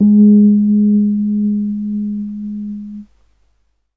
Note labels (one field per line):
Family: keyboard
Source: electronic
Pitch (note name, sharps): G#3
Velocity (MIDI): 25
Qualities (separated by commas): dark